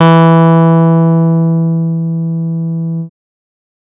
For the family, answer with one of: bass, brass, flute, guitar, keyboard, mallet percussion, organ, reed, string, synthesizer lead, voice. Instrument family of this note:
bass